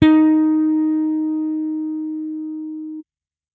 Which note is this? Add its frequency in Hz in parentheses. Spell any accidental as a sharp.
D#4 (311.1 Hz)